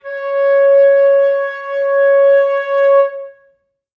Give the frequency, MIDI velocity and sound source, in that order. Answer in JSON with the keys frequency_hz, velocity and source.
{"frequency_hz": 554.4, "velocity": 25, "source": "acoustic"}